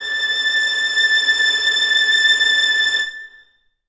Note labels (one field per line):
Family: string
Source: acoustic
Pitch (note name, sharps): A6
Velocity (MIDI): 25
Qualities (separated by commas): bright, reverb